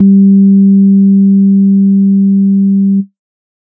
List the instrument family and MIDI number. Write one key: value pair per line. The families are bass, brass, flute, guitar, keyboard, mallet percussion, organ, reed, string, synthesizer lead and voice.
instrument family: organ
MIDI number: 55